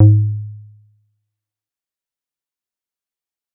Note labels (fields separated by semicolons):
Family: bass; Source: synthesizer; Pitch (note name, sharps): G#2; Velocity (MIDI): 25; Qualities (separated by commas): dark, fast decay, percussive